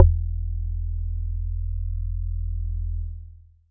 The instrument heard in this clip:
acoustic mallet percussion instrument